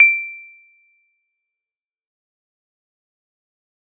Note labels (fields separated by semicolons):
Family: keyboard; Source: electronic; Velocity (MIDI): 75; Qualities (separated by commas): fast decay, percussive